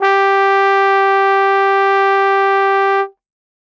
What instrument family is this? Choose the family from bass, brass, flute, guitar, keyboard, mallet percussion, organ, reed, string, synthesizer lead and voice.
brass